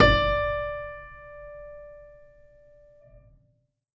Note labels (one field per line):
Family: keyboard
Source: acoustic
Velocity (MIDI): 127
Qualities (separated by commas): reverb